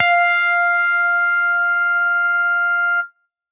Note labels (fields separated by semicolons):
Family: bass; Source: synthesizer; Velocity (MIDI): 127